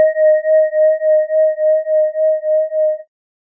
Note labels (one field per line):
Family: organ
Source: electronic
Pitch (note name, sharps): D#5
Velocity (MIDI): 127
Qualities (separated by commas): dark